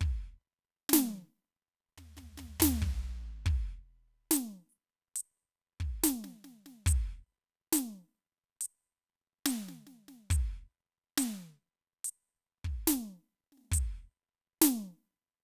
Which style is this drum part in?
half-time rock